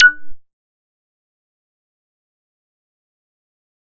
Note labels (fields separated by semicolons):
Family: bass; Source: synthesizer; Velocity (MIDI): 75; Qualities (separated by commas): fast decay, percussive